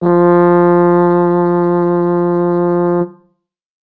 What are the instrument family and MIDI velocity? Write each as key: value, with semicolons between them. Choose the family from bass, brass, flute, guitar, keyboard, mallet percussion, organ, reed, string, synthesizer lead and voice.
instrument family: brass; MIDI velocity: 100